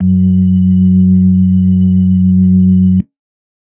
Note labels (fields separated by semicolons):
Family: organ; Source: electronic; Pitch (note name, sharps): F#2; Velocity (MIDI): 100; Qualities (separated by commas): dark